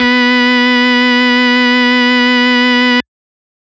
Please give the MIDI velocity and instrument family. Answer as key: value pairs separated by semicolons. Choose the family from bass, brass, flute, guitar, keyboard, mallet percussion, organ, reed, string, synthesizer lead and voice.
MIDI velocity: 25; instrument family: organ